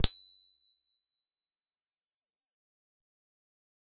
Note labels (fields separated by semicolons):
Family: guitar; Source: electronic; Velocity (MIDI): 25; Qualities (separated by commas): fast decay